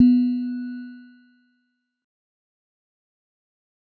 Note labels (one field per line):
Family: mallet percussion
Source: acoustic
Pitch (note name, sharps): B3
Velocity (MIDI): 50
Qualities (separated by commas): dark, fast decay